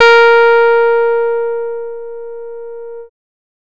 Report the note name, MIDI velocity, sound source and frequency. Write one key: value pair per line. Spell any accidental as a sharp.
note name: A#4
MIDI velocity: 100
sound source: synthesizer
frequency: 466.2 Hz